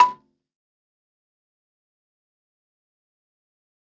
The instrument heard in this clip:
acoustic mallet percussion instrument